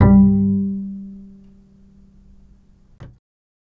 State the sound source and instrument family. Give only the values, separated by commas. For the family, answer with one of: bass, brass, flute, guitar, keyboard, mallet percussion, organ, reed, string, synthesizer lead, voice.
electronic, bass